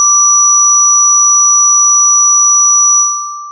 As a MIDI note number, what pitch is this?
86